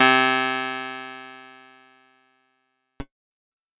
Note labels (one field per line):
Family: keyboard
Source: electronic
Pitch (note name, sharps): C3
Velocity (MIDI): 25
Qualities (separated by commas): bright